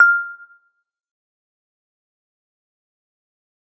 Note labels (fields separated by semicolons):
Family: mallet percussion; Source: acoustic; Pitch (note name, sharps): F6; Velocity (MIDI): 100; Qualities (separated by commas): fast decay, percussive, reverb